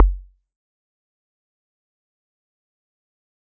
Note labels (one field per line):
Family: mallet percussion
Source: acoustic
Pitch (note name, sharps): F#1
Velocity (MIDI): 100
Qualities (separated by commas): fast decay, percussive